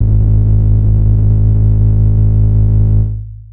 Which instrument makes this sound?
electronic keyboard